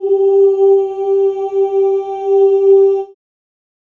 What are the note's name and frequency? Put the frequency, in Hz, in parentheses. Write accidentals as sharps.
G4 (392 Hz)